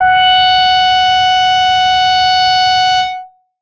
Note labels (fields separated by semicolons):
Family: bass; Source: synthesizer; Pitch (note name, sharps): F#5; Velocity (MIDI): 50; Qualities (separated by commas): distorted